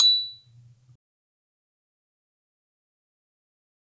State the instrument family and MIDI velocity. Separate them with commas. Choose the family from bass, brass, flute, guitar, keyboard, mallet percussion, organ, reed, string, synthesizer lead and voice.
mallet percussion, 75